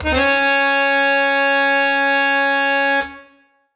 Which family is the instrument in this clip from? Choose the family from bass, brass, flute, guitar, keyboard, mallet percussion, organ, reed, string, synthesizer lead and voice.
reed